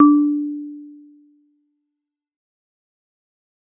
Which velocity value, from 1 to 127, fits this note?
127